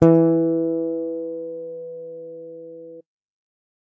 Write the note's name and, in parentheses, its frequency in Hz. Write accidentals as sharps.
E3 (164.8 Hz)